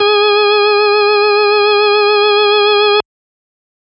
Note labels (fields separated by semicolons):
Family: organ; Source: electronic; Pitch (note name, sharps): G#4; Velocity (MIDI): 50; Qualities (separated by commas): distorted